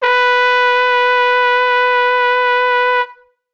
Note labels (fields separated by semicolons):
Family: brass; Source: acoustic; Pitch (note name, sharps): B4; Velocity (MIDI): 100